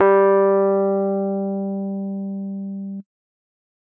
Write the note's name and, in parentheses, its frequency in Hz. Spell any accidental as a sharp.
G3 (196 Hz)